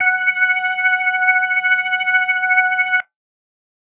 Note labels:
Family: organ; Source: electronic; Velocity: 75

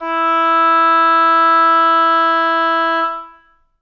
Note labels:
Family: reed; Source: acoustic; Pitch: E4; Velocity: 100; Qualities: reverb

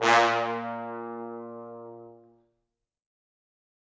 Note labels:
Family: brass; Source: acoustic; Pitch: A#2; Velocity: 100; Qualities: bright, fast decay, reverb

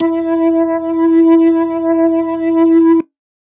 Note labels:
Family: organ; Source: electronic; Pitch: E4; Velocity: 50

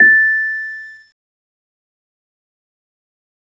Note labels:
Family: keyboard; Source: electronic; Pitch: A6; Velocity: 25; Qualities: bright, fast decay

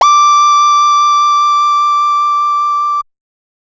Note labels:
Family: bass; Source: synthesizer; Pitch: D6; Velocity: 50; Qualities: distorted

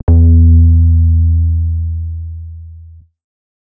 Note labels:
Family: bass; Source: synthesizer; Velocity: 127; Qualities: distorted

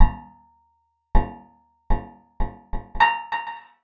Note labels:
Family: guitar; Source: acoustic; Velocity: 75; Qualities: percussive, reverb

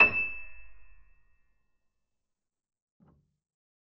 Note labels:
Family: keyboard; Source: acoustic; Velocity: 25; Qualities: fast decay, reverb

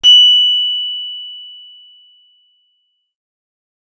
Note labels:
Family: guitar; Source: acoustic; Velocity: 50; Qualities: bright, distorted

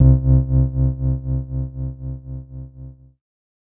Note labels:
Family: keyboard; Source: electronic; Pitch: C2; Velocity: 127; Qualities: dark

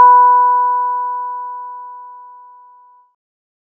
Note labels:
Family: bass; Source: synthesizer; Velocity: 25

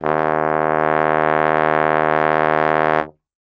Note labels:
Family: brass; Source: acoustic; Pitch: D#2; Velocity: 100

